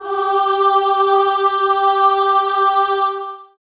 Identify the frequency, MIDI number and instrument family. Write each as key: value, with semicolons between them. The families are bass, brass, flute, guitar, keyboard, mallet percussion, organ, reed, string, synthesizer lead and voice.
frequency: 392 Hz; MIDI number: 67; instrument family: voice